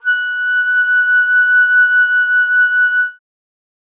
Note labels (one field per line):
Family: flute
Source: acoustic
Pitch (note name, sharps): F#6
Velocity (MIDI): 25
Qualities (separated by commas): bright